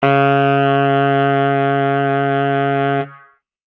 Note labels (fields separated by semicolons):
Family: reed; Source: acoustic; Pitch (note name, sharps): C#3; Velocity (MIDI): 75